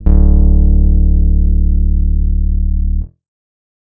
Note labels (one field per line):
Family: guitar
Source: acoustic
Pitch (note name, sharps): D1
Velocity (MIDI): 75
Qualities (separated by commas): dark